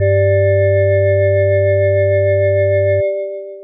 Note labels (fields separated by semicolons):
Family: mallet percussion; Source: electronic; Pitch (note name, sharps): G2; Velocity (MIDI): 50; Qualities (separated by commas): long release